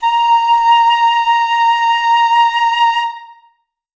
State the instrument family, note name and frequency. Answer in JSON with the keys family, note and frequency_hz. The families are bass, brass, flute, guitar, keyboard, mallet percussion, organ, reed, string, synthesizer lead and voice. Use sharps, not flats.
{"family": "flute", "note": "A#5", "frequency_hz": 932.3}